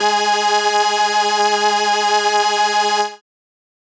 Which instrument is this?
synthesizer keyboard